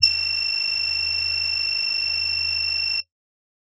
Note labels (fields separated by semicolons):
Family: voice; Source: synthesizer; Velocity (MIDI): 127; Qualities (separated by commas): multiphonic